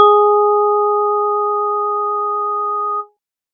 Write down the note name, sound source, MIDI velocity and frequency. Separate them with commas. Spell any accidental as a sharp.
G#4, electronic, 25, 415.3 Hz